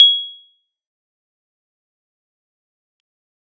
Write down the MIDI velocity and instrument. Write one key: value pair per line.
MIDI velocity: 100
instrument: electronic keyboard